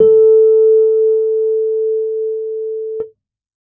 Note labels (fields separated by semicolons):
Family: keyboard; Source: electronic; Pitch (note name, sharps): A4; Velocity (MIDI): 50